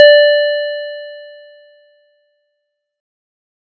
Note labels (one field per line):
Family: keyboard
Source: electronic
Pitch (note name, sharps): D5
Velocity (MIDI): 127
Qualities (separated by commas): distorted